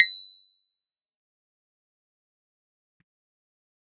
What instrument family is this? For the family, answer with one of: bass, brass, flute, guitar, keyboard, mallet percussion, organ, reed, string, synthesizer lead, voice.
keyboard